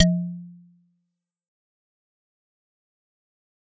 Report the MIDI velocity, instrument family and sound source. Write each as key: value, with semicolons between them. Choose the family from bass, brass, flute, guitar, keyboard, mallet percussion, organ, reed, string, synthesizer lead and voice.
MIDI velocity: 50; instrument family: mallet percussion; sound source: acoustic